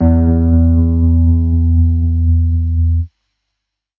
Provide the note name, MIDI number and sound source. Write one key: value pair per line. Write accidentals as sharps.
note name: E2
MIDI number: 40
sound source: electronic